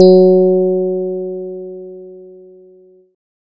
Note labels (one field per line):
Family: bass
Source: synthesizer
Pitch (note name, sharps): F#3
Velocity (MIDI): 50